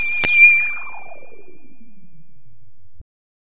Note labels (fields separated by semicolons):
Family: bass; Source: synthesizer; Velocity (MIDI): 127; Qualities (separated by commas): bright, distorted